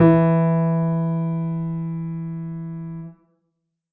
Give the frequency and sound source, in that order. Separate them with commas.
164.8 Hz, acoustic